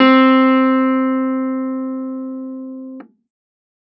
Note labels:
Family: keyboard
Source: electronic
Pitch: C4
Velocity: 75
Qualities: distorted

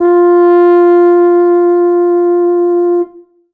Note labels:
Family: brass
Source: acoustic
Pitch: F4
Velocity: 127

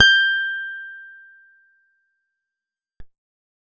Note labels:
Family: guitar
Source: acoustic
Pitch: G6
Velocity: 25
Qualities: bright, fast decay

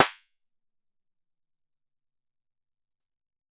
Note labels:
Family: guitar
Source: synthesizer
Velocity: 25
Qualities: fast decay, percussive

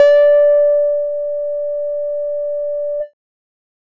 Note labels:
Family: bass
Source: synthesizer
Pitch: D5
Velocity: 100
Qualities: distorted

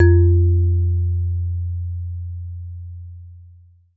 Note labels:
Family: mallet percussion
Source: acoustic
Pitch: F2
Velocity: 25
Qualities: dark, long release, reverb

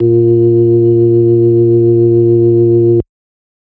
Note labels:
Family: organ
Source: electronic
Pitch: A#2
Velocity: 25

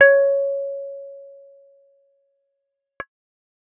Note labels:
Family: bass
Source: synthesizer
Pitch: C#5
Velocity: 75

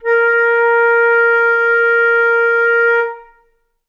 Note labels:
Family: flute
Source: acoustic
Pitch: A#4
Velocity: 75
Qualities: reverb

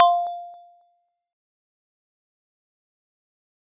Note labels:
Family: mallet percussion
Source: acoustic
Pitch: F5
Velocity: 100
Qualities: fast decay, percussive

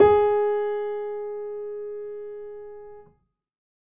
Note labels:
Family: keyboard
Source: acoustic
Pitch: G#4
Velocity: 50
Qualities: reverb

